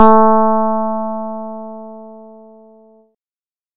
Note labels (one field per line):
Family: bass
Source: synthesizer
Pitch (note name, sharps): A3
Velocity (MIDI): 127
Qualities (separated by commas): bright